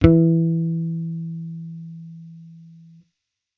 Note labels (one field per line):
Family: bass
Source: electronic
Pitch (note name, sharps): E3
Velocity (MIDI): 25